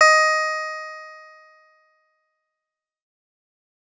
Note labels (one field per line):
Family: guitar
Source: electronic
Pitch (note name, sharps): D#5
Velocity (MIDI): 100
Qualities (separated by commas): fast decay